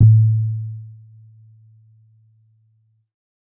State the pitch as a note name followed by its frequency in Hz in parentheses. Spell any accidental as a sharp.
A2 (110 Hz)